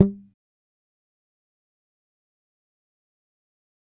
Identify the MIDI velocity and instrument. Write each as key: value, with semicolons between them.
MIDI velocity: 25; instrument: electronic bass